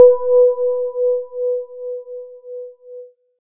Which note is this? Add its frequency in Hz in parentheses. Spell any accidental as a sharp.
B4 (493.9 Hz)